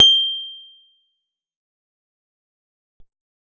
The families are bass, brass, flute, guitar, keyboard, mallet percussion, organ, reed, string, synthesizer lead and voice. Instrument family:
guitar